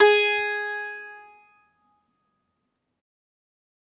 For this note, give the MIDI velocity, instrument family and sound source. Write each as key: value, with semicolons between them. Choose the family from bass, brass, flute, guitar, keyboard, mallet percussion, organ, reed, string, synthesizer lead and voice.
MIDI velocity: 127; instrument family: guitar; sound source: acoustic